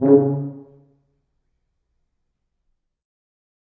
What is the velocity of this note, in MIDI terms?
100